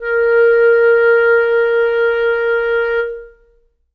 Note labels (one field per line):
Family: reed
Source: acoustic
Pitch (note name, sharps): A#4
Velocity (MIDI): 50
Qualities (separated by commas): reverb